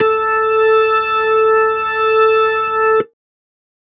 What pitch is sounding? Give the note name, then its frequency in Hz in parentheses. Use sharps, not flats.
A4 (440 Hz)